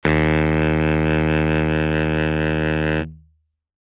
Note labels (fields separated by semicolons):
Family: reed; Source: acoustic; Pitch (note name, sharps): D#2; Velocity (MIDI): 50